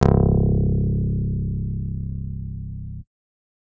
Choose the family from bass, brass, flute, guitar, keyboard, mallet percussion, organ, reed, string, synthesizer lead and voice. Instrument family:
keyboard